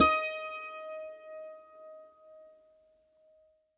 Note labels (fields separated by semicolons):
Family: guitar; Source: acoustic; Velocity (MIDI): 100; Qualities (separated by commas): bright, reverb